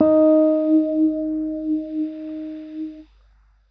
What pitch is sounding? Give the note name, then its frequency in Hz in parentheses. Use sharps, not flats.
D#4 (311.1 Hz)